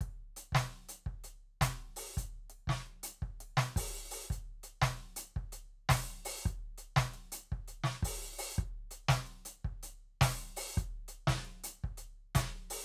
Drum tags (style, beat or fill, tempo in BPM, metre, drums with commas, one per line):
rock shuffle
beat
112 BPM
4/4
closed hi-hat, open hi-hat, hi-hat pedal, snare, kick